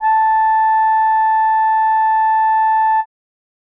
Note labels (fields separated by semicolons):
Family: reed; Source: acoustic; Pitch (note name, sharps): A5; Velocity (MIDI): 25